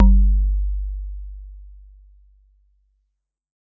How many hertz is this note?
49 Hz